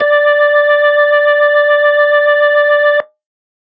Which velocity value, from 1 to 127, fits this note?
100